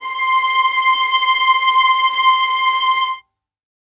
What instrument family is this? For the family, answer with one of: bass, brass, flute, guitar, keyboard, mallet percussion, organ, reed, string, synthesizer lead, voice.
string